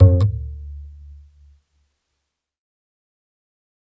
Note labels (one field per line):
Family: string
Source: acoustic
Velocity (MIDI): 127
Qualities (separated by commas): dark, fast decay, reverb